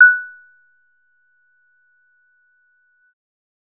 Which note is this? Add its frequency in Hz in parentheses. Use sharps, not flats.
F#6 (1480 Hz)